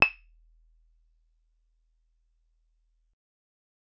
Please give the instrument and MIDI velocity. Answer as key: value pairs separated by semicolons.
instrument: acoustic guitar; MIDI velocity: 50